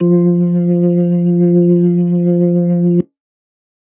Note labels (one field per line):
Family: organ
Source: electronic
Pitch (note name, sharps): F3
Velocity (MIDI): 127